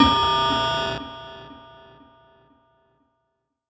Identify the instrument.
electronic keyboard